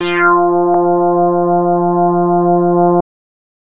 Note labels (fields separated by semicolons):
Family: bass; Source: synthesizer; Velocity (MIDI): 100; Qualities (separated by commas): distorted